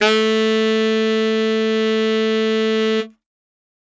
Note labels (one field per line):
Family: reed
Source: acoustic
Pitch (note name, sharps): A3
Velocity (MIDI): 100